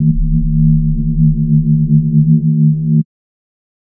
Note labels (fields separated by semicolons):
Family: mallet percussion; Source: synthesizer; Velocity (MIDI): 25; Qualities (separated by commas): multiphonic, non-linear envelope